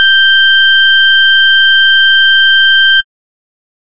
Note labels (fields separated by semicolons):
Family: bass; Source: synthesizer; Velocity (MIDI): 25; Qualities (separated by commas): distorted